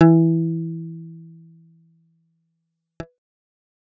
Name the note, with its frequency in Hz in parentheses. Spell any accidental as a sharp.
E3 (164.8 Hz)